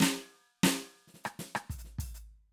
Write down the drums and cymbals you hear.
closed hi-hat, open hi-hat, hi-hat pedal, snare, cross-stick and kick